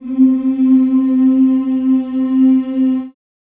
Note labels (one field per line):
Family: voice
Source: acoustic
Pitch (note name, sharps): C4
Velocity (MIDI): 127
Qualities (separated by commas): dark, reverb